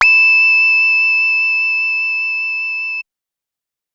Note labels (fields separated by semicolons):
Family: bass; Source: synthesizer; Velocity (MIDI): 25; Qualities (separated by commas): bright, distorted